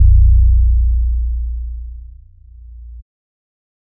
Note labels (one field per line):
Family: bass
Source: synthesizer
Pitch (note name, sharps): A#0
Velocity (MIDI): 50